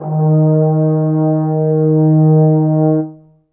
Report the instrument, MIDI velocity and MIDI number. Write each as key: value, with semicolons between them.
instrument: acoustic brass instrument; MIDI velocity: 25; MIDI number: 51